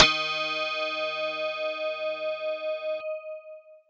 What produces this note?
electronic mallet percussion instrument